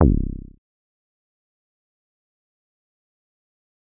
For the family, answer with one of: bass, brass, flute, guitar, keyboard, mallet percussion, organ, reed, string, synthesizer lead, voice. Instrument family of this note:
bass